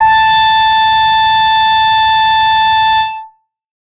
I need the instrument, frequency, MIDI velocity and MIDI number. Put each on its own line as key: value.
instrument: synthesizer bass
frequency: 880 Hz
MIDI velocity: 75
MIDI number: 81